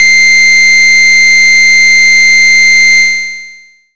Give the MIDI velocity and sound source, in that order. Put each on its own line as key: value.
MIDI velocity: 100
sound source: synthesizer